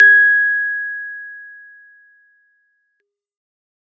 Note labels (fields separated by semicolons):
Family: keyboard; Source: acoustic; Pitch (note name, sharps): G#6; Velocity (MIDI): 100